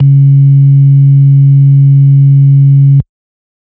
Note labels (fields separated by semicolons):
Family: organ; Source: electronic; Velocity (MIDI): 100; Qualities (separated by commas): dark